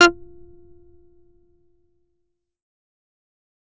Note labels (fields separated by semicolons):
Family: bass; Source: synthesizer; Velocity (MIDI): 25; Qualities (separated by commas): distorted, fast decay, percussive